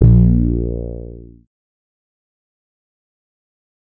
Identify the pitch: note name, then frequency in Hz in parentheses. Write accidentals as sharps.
A#1 (58.27 Hz)